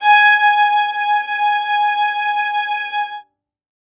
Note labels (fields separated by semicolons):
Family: string; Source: acoustic; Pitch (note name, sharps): G#5; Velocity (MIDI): 127; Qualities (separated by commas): reverb